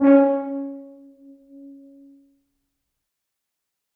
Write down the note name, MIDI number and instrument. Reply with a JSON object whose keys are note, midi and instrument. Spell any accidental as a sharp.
{"note": "C#4", "midi": 61, "instrument": "acoustic brass instrument"}